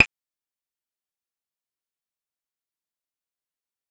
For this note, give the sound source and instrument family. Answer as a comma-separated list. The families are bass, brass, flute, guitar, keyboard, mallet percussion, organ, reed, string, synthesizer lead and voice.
synthesizer, bass